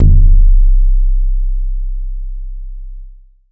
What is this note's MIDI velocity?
127